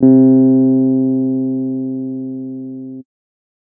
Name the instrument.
electronic keyboard